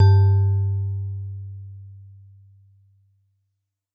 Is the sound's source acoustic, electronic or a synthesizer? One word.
acoustic